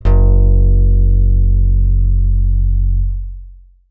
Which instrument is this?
synthesizer bass